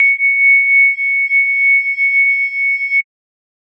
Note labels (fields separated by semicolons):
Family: mallet percussion; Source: synthesizer; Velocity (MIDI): 100; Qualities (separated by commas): bright, multiphonic, non-linear envelope